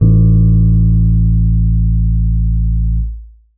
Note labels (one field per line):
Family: keyboard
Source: electronic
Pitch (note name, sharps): A1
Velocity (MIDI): 50